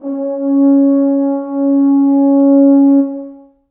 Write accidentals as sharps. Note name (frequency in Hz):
C#4 (277.2 Hz)